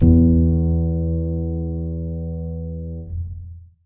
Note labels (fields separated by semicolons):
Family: keyboard; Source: acoustic; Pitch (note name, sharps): E2; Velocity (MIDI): 25; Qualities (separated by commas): dark, reverb